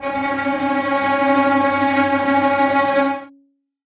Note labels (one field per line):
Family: string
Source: acoustic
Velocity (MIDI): 25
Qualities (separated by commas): bright, non-linear envelope, reverb